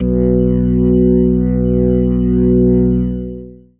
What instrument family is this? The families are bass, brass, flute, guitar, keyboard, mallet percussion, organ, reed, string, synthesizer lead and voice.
organ